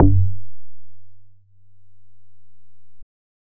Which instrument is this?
synthesizer bass